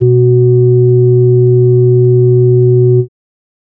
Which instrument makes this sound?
electronic organ